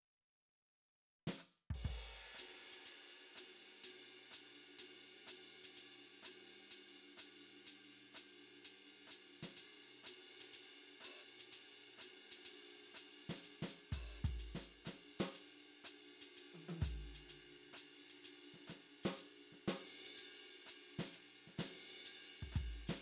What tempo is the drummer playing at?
125 BPM